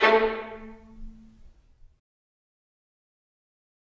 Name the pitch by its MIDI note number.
57